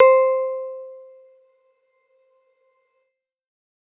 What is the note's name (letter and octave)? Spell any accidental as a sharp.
C5